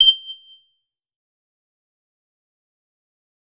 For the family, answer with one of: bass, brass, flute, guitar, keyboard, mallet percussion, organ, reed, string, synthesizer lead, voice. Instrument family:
bass